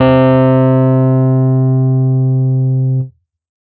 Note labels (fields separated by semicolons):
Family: keyboard; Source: electronic; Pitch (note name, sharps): C3; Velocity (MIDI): 127